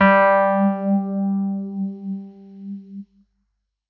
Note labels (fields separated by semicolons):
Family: keyboard; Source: electronic; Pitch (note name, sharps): G3; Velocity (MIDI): 100